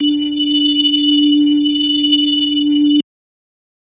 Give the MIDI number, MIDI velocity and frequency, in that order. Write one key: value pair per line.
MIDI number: 62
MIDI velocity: 75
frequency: 293.7 Hz